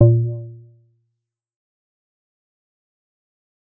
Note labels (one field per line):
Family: bass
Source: synthesizer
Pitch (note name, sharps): A#2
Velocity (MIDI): 25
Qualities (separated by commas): dark, fast decay, percussive